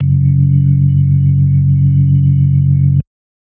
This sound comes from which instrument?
electronic organ